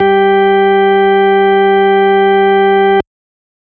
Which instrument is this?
electronic organ